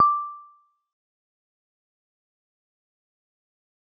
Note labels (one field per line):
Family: mallet percussion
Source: acoustic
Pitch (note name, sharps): D6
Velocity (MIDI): 50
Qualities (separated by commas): fast decay, percussive